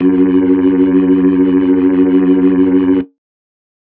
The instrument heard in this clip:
electronic organ